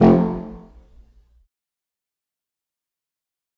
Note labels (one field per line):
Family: reed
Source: acoustic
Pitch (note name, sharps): F1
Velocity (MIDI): 25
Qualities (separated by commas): fast decay, percussive, reverb